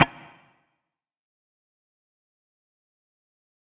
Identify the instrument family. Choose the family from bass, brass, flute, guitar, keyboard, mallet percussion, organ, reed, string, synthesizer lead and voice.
guitar